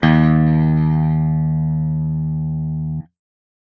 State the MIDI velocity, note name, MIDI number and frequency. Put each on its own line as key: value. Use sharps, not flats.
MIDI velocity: 100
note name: D#2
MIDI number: 39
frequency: 77.78 Hz